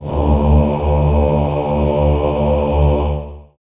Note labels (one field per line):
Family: voice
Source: acoustic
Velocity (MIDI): 50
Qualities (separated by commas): long release, reverb